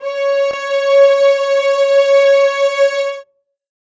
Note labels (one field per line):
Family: string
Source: acoustic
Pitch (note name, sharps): C#5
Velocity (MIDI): 100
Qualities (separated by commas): reverb